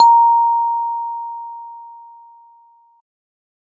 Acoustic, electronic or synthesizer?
electronic